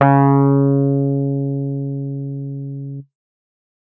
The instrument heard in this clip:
electronic keyboard